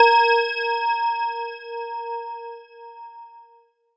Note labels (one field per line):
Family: mallet percussion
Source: electronic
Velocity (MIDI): 50